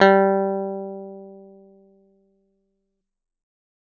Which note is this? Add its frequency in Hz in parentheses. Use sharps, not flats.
G3 (196 Hz)